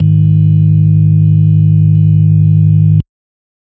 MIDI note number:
32